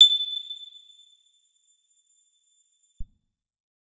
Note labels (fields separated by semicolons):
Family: guitar; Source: electronic; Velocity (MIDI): 100; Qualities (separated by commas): bright, percussive, reverb